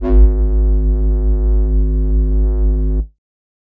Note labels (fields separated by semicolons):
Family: flute; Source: synthesizer; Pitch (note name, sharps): G#1; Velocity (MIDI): 50; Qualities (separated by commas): distorted